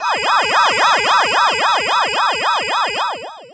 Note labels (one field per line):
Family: voice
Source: synthesizer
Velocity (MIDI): 25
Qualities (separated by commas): distorted, long release